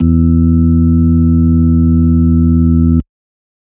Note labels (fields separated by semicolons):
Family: organ; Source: electronic; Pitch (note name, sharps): E2; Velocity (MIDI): 75; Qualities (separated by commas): dark